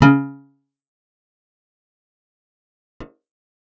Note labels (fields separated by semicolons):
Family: guitar; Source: acoustic; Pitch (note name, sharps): C#3; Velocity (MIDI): 127; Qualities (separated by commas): fast decay, percussive, reverb